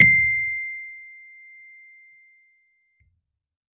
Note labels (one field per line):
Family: keyboard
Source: electronic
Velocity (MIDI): 100